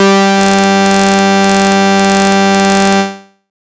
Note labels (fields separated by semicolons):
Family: bass; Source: synthesizer; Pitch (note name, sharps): G3; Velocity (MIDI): 100; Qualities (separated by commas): bright, distorted